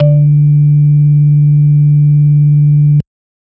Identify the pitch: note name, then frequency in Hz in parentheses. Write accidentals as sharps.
D3 (146.8 Hz)